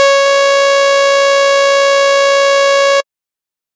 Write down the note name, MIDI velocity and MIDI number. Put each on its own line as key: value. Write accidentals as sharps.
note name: C#5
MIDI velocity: 127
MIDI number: 73